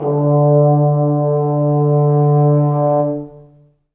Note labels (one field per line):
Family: brass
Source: acoustic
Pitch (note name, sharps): D3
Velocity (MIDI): 50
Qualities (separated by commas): dark, long release, reverb